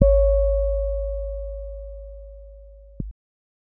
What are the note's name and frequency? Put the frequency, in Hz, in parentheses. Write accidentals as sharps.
C#5 (554.4 Hz)